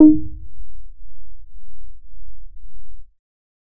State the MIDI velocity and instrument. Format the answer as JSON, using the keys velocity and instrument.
{"velocity": 25, "instrument": "synthesizer bass"}